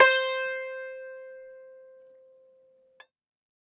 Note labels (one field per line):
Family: guitar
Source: acoustic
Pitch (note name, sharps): C5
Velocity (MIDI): 127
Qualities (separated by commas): bright, multiphonic, reverb